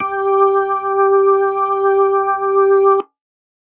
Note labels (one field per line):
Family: organ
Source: electronic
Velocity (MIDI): 75